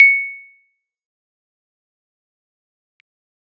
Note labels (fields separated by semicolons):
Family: keyboard; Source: electronic; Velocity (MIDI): 50; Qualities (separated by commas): fast decay, percussive